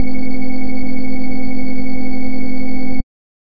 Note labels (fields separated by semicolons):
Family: bass; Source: synthesizer; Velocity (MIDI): 75